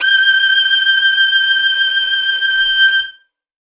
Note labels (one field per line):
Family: string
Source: acoustic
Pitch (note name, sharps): G6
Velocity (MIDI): 127